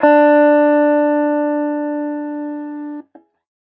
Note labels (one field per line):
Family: guitar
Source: electronic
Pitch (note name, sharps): D4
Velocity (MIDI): 25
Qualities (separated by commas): distorted